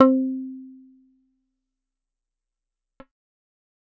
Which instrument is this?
acoustic guitar